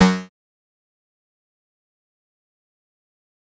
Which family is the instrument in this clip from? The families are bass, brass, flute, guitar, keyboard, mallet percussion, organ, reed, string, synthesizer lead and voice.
bass